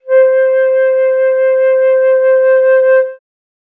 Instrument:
acoustic flute